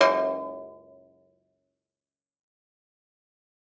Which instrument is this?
acoustic guitar